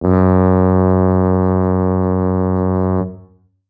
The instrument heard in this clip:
acoustic brass instrument